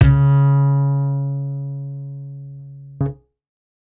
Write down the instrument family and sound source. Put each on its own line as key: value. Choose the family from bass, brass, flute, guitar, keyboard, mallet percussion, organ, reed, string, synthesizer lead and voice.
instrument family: bass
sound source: acoustic